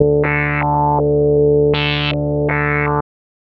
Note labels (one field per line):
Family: bass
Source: synthesizer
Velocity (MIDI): 50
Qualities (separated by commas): tempo-synced